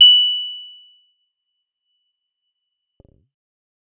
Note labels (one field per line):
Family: bass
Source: synthesizer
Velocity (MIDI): 127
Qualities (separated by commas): bright, percussive